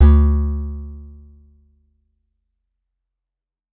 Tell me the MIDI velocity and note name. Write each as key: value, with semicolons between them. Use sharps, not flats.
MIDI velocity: 127; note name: D2